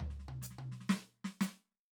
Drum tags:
jazz, fill, 125 BPM, 4/4, hi-hat pedal, snare, high tom, floor tom

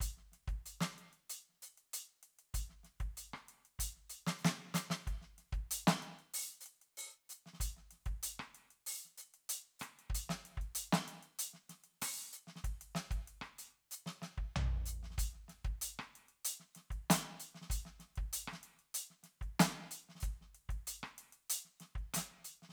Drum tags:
funk, beat, 95 BPM, 4/4, closed hi-hat, open hi-hat, hi-hat pedal, snare, cross-stick, floor tom, kick

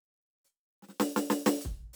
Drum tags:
Afro-Cuban bembé, fill, 122 BPM, 4/4, closed hi-hat, hi-hat pedal, snare, kick

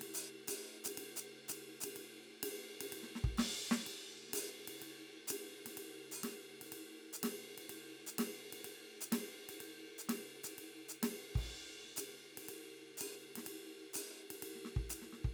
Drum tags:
jazz, beat, 125 BPM, 4/4, ride, hi-hat pedal, snare, kick

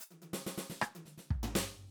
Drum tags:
fast funk, fill, 125 BPM, 4/4, hi-hat pedal, snare, cross-stick, high tom, floor tom, kick

